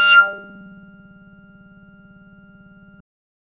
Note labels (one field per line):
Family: bass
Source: synthesizer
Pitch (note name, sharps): F6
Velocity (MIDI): 100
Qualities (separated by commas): distorted, percussive